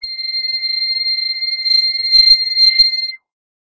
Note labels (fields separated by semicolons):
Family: bass; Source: synthesizer; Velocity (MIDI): 100; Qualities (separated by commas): distorted, non-linear envelope